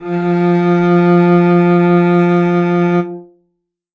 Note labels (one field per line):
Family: string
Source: acoustic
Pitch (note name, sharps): F3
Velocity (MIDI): 25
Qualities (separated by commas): reverb